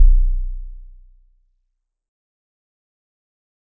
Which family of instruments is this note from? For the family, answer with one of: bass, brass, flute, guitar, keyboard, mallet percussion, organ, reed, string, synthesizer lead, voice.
guitar